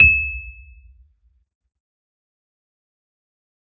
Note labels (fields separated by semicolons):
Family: keyboard; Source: electronic; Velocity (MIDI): 127; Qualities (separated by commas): fast decay, percussive